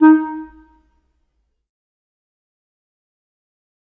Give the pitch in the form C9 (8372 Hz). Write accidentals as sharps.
D#4 (311.1 Hz)